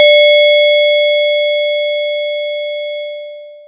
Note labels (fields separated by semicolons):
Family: mallet percussion; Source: acoustic; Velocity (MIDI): 25; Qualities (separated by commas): distorted, long release